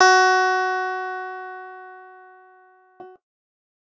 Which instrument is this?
electronic guitar